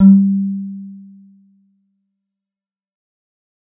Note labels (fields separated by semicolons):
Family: guitar; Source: electronic; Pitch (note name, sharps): G3; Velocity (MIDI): 50; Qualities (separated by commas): dark, fast decay, reverb